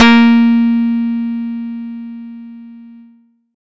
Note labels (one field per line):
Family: guitar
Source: acoustic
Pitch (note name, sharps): A#3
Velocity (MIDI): 75